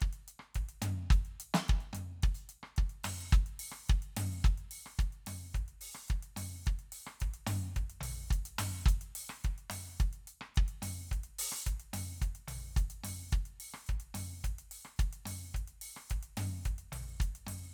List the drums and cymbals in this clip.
closed hi-hat, open hi-hat, hi-hat pedal, snare, cross-stick, high tom, floor tom and kick